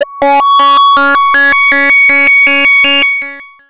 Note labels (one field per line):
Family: bass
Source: synthesizer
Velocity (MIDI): 75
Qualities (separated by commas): bright, distorted, long release, multiphonic, tempo-synced